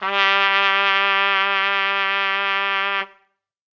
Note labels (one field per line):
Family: brass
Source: acoustic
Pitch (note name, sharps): G3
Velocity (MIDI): 100